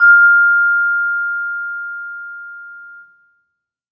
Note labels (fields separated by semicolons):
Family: mallet percussion; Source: acoustic; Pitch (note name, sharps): F6; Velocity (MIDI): 50; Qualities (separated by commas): reverb